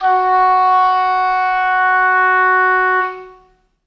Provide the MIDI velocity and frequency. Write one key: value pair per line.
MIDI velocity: 50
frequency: 370 Hz